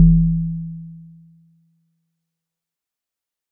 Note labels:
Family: mallet percussion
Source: acoustic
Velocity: 75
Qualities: fast decay

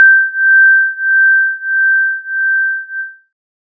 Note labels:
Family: synthesizer lead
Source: synthesizer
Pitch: G6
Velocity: 75

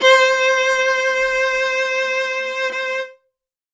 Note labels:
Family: string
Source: acoustic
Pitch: C5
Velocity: 127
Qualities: reverb

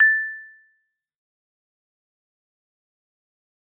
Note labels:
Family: mallet percussion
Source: acoustic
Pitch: A6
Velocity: 100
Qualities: fast decay, percussive

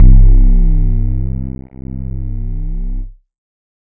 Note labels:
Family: synthesizer lead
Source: synthesizer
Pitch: C1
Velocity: 127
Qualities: distorted

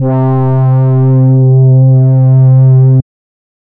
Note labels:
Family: reed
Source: synthesizer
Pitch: C3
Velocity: 25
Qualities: distorted, non-linear envelope

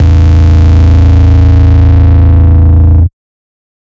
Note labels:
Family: bass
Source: synthesizer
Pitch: A0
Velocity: 75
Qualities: bright, distorted, multiphonic

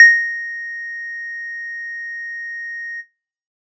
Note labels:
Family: bass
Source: synthesizer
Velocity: 127

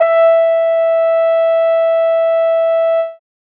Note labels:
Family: brass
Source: acoustic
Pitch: E5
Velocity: 100

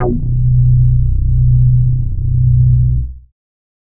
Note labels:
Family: bass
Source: synthesizer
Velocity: 50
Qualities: distorted

